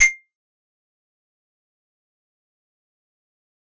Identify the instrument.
acoustic keyboard